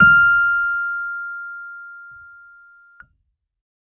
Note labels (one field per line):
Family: keyboard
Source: electronic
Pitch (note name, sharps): F6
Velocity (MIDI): 50